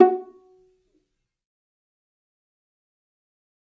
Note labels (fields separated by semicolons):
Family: string; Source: acoustic; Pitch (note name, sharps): F#4; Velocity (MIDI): 75; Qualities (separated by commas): dark, fast decay, percussive, reverb